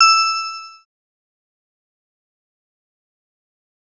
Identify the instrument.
synthesizer lead